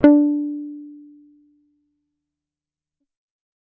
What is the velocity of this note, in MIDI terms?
127